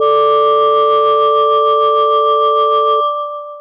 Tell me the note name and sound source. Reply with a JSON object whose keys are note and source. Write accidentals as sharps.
{"note": "D3", "source": "electronic"}